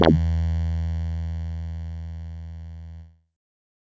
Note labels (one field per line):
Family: bass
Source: synthesizer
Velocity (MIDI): 50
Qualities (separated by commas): distorted